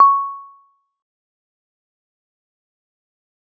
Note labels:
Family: mallet percussion; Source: acoustic; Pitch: C#6; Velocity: 25; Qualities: fast decay, percussive

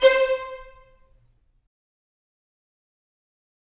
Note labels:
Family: string; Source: acoustic; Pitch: C5; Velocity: 100; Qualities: fast decay, percussive, reverb

